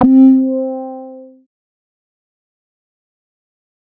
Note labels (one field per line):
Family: bass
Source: synthesizer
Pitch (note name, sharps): C4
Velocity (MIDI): 100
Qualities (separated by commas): distorted, fast decay